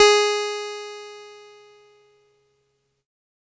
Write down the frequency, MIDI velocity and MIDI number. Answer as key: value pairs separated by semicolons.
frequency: 415.3 Hz; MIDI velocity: 25; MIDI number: 68